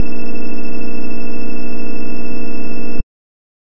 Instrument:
synthesizer bass